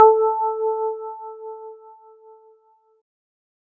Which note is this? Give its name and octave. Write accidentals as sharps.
A4